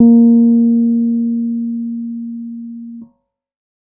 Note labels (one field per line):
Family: keyboard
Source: electronic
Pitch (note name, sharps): A#3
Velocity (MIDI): 25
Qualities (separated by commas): dark